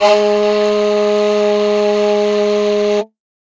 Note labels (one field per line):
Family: flute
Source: acoustic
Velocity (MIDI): 100